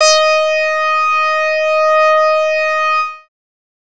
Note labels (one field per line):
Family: bass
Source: synthesizer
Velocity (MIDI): 25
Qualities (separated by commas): distorted